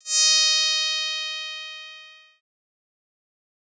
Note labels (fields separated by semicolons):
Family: bass; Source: synthesizer; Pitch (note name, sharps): D#5; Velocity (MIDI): 25; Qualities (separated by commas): bright, distorted, fast decay